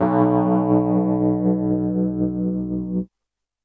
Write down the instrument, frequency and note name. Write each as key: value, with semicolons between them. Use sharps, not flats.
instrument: electronic keyboard; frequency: 61.74 Hz; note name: B1